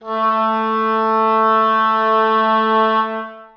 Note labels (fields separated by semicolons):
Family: reed; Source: acoustic; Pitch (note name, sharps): A3; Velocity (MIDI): 127; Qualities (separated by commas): long release, reverb